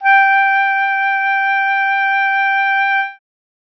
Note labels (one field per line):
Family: reed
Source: acoustic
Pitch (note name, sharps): G5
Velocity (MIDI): 25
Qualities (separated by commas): bright